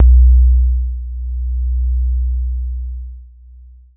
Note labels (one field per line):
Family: keyboard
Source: electronic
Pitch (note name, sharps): B1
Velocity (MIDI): 127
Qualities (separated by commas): dark, long release